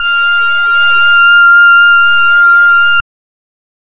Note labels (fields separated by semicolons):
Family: reed; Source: synthesizer; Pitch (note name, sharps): F6; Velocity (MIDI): 75; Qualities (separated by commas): distorted, non-linear envelope